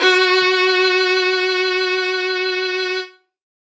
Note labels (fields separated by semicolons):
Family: string; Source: acoustic; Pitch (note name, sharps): F#4; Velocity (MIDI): 127; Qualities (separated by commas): bright, reverb